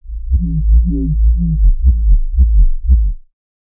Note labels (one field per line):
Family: bass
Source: synthesizer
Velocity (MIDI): 25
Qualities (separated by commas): distorted, non-linear envelope